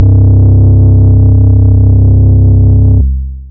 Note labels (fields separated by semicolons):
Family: bass; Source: synthesizer; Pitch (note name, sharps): C1; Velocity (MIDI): 127; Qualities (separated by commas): long release, multiphonic